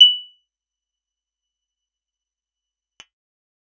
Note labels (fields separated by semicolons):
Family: guitar; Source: acoustic; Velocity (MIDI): 100; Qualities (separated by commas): fast decay, percussive